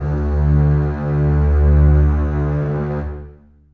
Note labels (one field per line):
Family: string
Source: acoustic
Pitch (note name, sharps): D2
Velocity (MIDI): 100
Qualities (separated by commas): long release, reverb